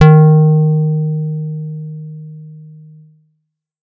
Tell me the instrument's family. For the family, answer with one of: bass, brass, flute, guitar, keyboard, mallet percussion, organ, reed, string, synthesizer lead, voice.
guitar